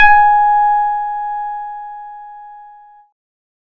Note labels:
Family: keyboard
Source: electronic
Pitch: G#5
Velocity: 100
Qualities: distorted

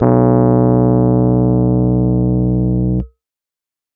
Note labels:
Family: keyboard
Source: electronic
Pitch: B1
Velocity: 75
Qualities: distorted

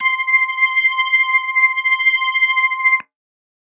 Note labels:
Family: organ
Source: electronic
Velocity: 25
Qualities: distorted

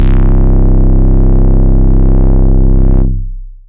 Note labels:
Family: bass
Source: synthesizer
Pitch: C1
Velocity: 127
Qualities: distorted, long release, tempo-synced

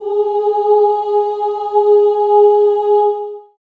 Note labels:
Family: voice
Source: acoustic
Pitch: G#4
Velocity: 127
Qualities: long release, reverb

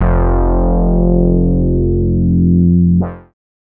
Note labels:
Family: bass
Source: synthesizer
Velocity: 25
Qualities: distorted, multiphonic

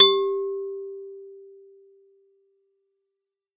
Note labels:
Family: mallet percussion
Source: acoustic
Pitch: G4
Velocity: 100

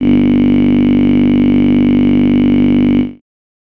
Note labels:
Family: voice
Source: synthesizer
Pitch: G1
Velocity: 75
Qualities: bright

